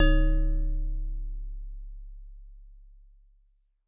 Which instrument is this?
acoustic mallet percussion instrument